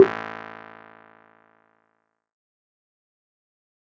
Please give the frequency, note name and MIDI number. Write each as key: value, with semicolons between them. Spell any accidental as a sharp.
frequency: 55 Hz; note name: A1; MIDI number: 33